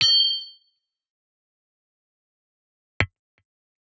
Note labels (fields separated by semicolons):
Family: guitar; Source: electronic; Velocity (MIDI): 50; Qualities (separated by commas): bright, distorted, fast decay, percussive